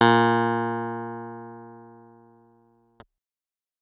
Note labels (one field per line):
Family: keyboard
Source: electronic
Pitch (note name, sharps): A#2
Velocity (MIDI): 127